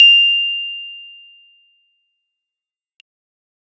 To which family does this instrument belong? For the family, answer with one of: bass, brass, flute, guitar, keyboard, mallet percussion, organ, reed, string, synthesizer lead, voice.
keyboard